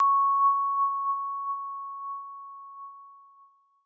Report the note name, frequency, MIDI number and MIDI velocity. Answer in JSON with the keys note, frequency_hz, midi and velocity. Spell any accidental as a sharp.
{"note": "C#6", "frequency_hz": 1109, "midi": 85, "velocity": 127}